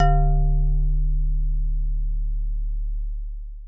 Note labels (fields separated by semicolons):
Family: mallet percussion; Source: acoustic; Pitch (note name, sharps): D1; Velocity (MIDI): 100; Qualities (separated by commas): long release